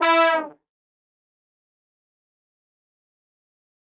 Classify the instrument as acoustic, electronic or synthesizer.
acoustic